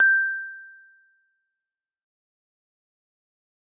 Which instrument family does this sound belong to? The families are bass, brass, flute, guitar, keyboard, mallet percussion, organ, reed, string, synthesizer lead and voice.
mallet percussion